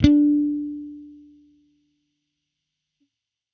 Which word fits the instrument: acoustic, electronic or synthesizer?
electronic